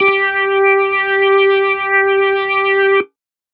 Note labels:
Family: organ; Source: electronic; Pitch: G4; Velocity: 25

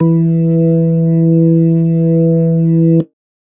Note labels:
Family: organ; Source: electronic; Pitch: E3; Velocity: 25

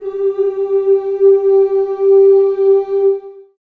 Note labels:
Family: voice; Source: acoustic; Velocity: 100; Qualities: long release, reverb

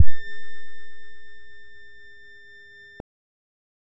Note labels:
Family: bass; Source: synthesizer; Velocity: 25; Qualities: dark, distorted, non-linear envelope

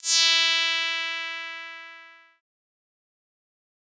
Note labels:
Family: bass; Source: synthesizer; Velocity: 50; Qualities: bright, distorted, fast decay

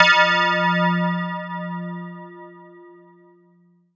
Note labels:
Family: mallet percussion; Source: electronic; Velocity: 127

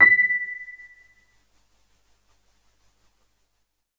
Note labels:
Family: keyboard; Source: electronic; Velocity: 50

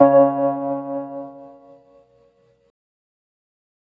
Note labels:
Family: organ; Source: electronic; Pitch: C#3; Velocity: 75

